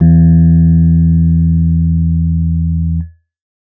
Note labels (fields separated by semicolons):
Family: keyboard; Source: electronic; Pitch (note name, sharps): E2; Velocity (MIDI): 50; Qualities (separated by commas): distorted